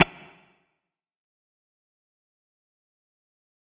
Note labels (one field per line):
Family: guitar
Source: electronic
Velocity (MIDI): 25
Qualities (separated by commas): distorted, fast decay, percussive